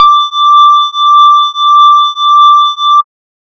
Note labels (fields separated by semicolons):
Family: bass; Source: synthesizer; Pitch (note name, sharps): D6; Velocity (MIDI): 127